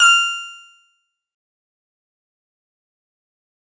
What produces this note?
synthesizer guitar